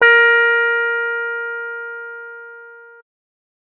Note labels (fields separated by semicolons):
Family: keyboard; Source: electronic; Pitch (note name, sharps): A#4; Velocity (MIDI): 75